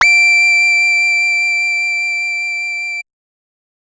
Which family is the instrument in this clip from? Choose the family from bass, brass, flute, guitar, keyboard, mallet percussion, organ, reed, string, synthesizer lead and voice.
bass